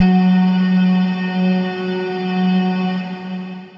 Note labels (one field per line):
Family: guitar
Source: electronic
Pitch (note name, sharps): F#3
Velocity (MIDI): 50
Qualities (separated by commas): long release